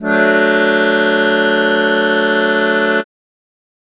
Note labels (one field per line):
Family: keyboard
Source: acoustic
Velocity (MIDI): 50